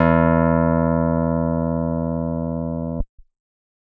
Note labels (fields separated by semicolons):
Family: keyboard; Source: electronic; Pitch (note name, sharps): E2; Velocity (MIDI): 127; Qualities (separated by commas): distorted